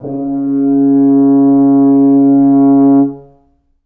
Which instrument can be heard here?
acoustic brass instrument